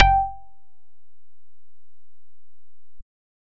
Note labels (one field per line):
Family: bass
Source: synthesizer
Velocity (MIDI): 75